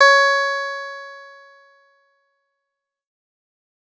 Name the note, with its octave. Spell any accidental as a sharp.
C#5